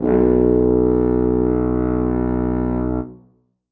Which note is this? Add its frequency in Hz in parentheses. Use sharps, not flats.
B1 (61.74 Hz)